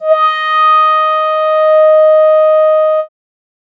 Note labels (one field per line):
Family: keyboard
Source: synthesizer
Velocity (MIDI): 25